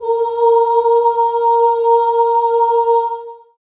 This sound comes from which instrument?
acoustic voice